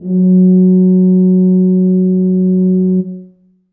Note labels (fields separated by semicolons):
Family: brass; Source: acoustic; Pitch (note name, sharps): F#3; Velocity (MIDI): 75; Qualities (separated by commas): dark, reverb